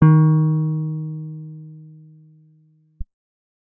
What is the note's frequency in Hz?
155.6 Hz